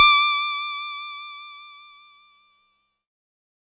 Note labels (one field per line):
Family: keyboard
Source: electronic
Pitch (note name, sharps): D6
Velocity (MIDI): 25